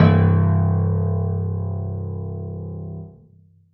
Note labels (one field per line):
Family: keyboard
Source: acoustic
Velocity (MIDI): 127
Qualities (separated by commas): reverb